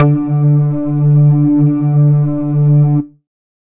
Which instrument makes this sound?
synthesizer bass